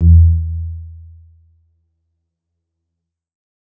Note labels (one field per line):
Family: keyboard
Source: electronic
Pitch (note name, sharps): E2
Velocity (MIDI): 25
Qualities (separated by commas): dark